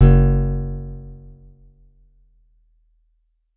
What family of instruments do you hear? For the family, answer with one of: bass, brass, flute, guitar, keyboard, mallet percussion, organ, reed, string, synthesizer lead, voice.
guitar